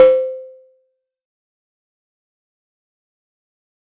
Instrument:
acoustic mallet percussion instrument